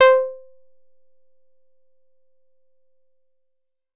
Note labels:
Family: guitar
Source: synthesizer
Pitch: C5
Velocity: 100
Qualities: percussive

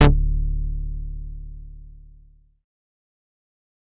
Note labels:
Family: bass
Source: synthesizer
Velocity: 25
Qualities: distorted, fast decay

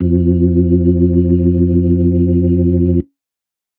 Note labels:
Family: organ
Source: electronic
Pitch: F2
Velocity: 25

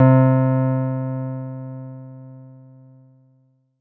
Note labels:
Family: keyboard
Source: electronic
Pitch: C3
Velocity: 50

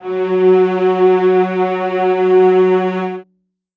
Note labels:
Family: string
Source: acoustic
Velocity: 100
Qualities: reverb

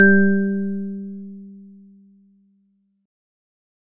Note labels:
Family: organ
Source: electronic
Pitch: G3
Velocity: 75

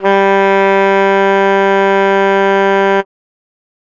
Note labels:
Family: reed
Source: acoustic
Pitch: G3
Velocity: 50

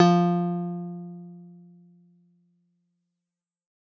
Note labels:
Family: guitar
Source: synthesizer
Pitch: F3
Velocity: 100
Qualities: dark

